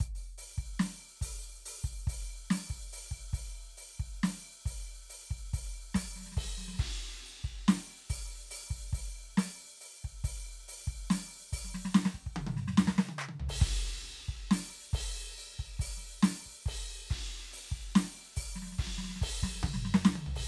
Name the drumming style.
hip-hop